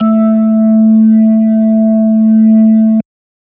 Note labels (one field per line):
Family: organ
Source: electronic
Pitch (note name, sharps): A3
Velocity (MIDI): 25